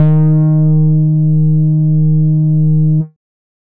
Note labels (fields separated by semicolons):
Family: bass; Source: synthesizer; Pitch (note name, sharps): D#3; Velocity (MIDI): 25; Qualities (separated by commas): distorted, multiphonic, tempo-synced